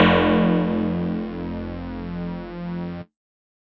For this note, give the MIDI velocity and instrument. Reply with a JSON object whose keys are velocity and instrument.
{"velocity": 50, "instrument": "electronic mallet percussion instrument"}